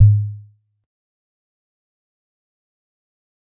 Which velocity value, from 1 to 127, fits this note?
25